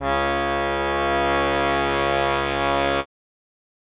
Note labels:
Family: reed; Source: acoustic; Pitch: C#2; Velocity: 50

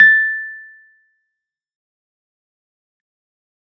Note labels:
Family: keyboard; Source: electronic; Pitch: A6; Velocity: 75; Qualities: fast decay, percussive

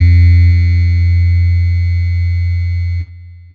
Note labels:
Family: keyboard; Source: electronic; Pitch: F2; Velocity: 50; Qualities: bright, distorted, long release

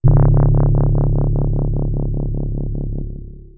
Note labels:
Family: keyboard; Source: electronic; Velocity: 75; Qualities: dark, distorted, long release

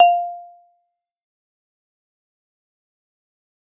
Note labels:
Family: mallet percussion; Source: acoustic; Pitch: F5; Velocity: 127; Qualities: fast decay, percussive

